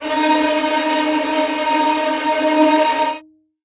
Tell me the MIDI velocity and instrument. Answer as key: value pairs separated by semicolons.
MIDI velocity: 25; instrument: acoustic string instrument